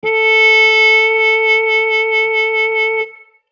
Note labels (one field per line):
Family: brass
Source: acoustic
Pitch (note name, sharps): A4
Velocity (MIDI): 75